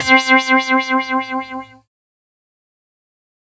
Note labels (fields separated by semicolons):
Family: keyboard; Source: synthesizer; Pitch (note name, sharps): C4; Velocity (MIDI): 75; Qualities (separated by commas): distorted, fast decay